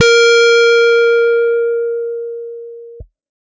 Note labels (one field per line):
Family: guitar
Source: electronic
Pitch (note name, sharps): A#4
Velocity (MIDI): 75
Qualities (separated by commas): bright, distorted